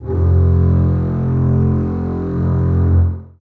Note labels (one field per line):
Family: string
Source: acoustic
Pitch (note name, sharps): F1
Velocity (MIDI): 127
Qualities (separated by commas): reverb